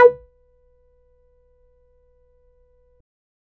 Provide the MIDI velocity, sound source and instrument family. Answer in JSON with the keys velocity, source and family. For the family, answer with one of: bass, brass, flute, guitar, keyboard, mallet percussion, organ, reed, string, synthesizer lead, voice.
{"velocity": 25, "source": "synthesizer", "family": "bass"}